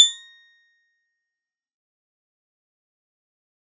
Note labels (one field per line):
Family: mallet percussion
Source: acoustic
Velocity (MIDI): 50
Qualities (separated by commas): bright, fast decay, percussive